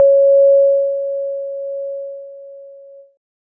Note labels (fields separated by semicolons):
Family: keyboard; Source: electronic; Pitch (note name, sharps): C#5; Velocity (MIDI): 25; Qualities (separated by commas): multiphonic